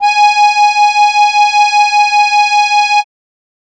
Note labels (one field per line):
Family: keyboard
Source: acoustic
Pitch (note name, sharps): G#5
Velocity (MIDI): 127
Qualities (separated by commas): bright